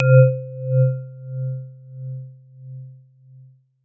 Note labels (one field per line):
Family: mallet percussion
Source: acoustic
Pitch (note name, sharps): C3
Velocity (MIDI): 127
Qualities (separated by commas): long release, non-linear envelope